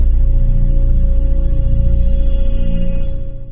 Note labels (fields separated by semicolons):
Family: synthesizer lead; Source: synthesizer; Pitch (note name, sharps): A#-1; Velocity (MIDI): 127; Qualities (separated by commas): long release